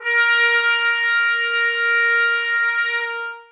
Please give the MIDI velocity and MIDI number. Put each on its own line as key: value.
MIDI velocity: 127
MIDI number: 70